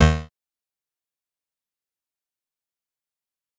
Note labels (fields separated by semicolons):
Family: bass; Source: synthesizer; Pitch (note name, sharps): D#2; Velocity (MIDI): 127; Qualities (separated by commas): bright, distorted, fast decay, percussive